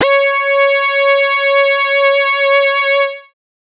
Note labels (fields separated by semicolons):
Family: bass; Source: synthesizer; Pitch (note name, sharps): C#5; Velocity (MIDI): 100; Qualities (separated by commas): distorted, multiphonic